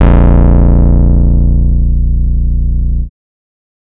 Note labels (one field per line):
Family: bass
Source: synthesizer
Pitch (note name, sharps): A#0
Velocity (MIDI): 75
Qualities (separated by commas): distorted